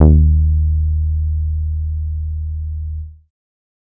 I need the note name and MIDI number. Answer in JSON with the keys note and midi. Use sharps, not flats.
{"note": "D#2", "midi": 39}